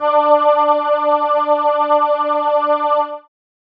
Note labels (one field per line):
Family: keyboard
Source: synthesizer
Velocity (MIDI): 75